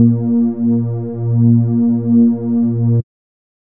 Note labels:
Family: bass; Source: synthesizer; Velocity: 75; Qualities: dark

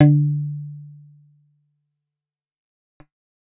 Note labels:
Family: guitar; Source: acoustic; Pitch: D3; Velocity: 75; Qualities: dark, fast decay

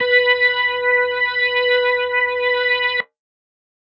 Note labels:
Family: organ; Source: electronic; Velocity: 75; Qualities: distorted

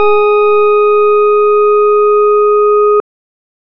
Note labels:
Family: organ; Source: electronic; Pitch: G#4; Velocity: 50

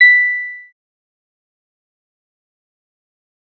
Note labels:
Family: bass; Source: synthesizer; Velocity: 50; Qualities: fast decay, percussive

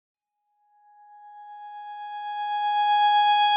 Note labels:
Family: guitar; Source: electronic; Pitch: G#5; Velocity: 127; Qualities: long release

